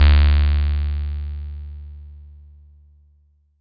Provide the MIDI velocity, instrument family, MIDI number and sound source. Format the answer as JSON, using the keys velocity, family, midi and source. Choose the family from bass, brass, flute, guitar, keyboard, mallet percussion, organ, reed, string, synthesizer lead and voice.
{"velocity": 100, "family": "bass", "midi": 38, "source": "synthesizer"}